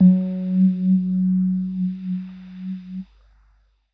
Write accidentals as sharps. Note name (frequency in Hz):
F#3 (185 Hz)